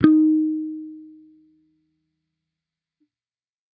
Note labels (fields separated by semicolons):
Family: bass; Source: electronic; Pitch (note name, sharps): D#4; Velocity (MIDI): 75; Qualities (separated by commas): fast decay